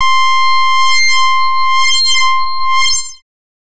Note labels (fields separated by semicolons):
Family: bass; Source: synthesizer; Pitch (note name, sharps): C6; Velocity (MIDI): 75; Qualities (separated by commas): bright, distorted, non-linear envelope